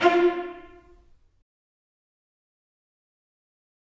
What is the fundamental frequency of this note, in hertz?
349.2 Hz